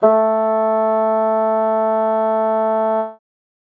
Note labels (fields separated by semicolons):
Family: reed; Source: acoustic; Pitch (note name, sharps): A3; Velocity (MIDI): 100